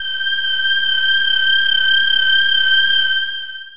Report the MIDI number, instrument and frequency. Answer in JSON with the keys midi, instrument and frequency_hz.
{"midi": 91, "instrument": "synthesizer voice", "frequency_hz": 1568}